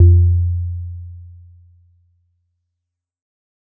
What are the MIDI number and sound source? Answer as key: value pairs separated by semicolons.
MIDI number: 41; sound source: acoustic